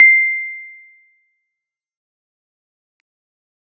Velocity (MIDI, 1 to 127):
50